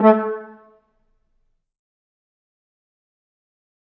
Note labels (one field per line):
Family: flute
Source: acoustic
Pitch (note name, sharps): A3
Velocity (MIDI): 100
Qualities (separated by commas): fast decay, percussive, reverb